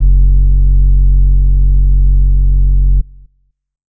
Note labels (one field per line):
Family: flute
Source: acoustic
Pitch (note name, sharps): F#1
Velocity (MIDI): 127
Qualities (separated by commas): dark